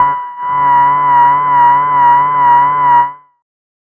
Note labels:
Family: bass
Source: synthesizer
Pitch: B5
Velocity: 100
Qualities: distorted, tempo-synced

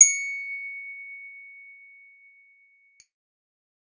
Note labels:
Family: guitar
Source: electronic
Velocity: 127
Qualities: bright, reverb

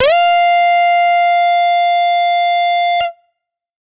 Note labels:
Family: guitar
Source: electronic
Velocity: 127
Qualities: bright, distorted

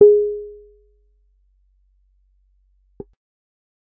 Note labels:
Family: bass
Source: synthesizer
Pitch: G#4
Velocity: 50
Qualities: percussive

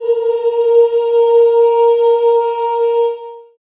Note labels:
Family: voice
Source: acoustic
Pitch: A#4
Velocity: 100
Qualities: long release, reverb

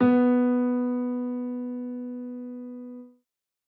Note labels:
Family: keyboard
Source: acoustic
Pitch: B3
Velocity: 75

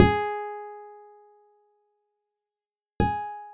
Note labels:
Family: guitar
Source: acoustic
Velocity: 100

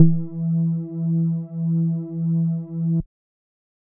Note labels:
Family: bass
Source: synthesizer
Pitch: E3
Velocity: 25

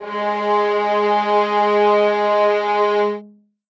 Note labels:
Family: string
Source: acoustic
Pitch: G#3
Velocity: 25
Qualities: reverb

